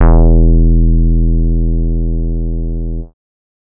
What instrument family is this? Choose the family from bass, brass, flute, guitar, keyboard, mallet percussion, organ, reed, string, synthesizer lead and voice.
bass